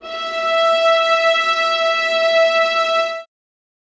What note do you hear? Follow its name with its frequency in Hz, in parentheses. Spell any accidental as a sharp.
E5 (659.3 Hz)